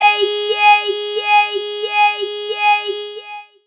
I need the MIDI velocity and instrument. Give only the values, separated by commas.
25, synthesizer voice